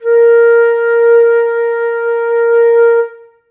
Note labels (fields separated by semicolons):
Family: flute; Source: acoustic; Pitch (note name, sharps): A#4; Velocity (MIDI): 50; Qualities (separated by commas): reverb